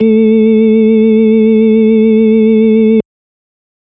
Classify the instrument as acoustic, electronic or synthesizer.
electronic